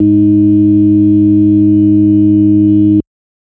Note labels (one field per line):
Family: organ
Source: electronic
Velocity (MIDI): 25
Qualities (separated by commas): dark